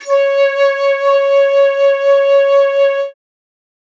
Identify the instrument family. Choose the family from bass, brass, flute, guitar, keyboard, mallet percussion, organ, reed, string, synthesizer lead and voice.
flute